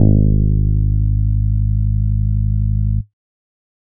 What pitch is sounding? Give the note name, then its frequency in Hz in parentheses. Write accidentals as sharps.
G#1 (51.91 Hz)